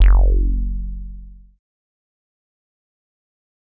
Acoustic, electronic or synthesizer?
synthesizer